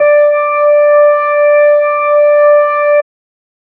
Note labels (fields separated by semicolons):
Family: organ; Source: electronic; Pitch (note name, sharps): D5; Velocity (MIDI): 25